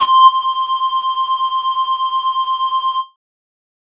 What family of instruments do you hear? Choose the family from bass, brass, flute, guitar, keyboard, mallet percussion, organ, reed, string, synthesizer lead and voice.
flute